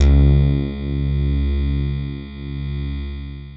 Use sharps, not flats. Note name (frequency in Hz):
C#2 (69.3 Hz)